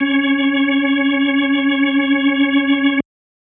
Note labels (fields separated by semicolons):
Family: organ; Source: electronic; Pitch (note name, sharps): C#4; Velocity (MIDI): 50